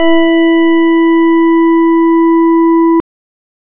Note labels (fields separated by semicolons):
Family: organ; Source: electronic; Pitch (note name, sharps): E4; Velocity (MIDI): 100